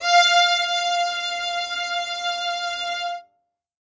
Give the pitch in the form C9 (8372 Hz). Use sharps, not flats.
F5 (698.5 Hz)